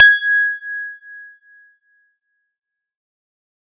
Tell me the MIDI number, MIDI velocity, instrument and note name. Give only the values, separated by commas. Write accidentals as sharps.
92, 50, synthesizer guitar, G#6